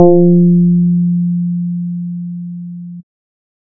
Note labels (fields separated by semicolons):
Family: bass; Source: synthesizer; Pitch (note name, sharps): F3; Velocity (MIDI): 50